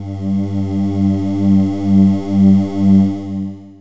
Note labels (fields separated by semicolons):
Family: voice; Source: synthesizer; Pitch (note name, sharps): G2; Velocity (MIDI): 75; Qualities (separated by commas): distorted, long release